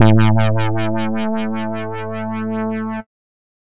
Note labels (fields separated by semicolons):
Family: bass; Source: synthesizer; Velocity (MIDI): 100; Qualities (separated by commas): distorted